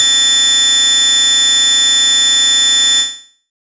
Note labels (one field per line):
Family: bass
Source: synthesizer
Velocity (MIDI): 50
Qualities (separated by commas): bright, distorted